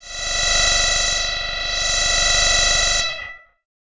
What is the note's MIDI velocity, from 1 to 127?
75